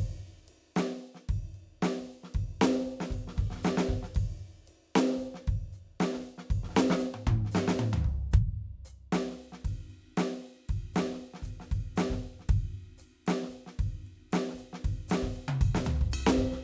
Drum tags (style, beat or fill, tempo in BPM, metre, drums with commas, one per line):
funk
beat
115 BPM
4/4
crash, ride, ride bell, hi-hat pedal, snare, high tom, mid tom, floor tom, kick